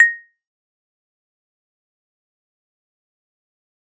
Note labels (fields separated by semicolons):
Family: mallet percussion; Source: acoustic; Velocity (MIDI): 50; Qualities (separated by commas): fast decay, percussive